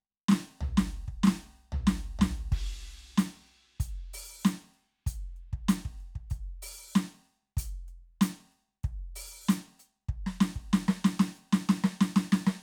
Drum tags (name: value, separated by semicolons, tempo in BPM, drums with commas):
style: funk; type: beat; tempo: 95 BPM; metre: 4/4; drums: ride, closed hi-hat, open hi-hat, hi-hat pedal, snare, floor tom, kick